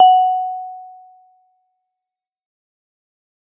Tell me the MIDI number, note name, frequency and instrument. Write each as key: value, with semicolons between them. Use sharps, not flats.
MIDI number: 78; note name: F#5; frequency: 740 Hz; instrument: acoustic mallet percussion instrument